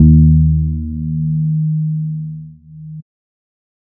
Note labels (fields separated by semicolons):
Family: bass; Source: synthesizer; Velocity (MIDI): 25